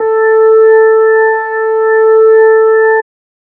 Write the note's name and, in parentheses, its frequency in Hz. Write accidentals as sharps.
A4 (440 Hz)